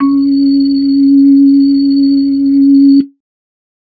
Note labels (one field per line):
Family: organ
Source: electronic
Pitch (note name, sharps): C#4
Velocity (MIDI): 100